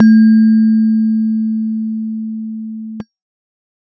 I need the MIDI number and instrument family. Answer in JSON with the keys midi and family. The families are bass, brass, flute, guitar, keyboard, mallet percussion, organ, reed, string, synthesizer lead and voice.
{"midi": 57, "family": "keyboard"}